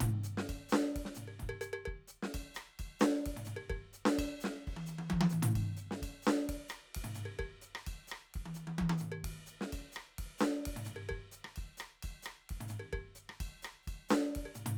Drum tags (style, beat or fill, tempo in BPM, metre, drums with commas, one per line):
Dominican merengue
beat
130 BPM
4/4
ride, ride bell, hi-hat pedal, percussion, snare, cross-stick, high tom, mid tom, kick